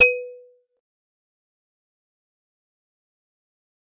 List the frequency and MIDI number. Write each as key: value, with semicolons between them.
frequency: 493.9 Hz; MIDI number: 71